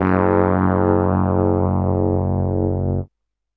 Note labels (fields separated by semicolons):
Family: keyboard; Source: electronic; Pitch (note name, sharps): F#1; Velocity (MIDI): 127; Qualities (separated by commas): distorted